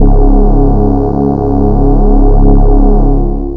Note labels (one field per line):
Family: bass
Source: synthesizer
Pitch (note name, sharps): C#1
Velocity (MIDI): 75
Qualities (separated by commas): long release